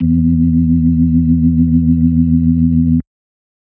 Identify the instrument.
electronic organ